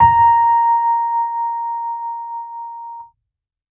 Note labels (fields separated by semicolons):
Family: keyboard; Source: electronic; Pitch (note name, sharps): A#5; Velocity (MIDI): 127